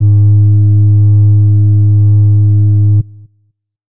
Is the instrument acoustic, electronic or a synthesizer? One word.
acoustic